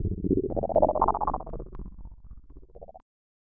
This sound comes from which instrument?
electronic keyboard